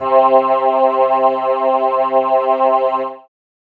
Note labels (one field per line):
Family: keyboard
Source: synthesizer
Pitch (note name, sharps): C3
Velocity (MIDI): 50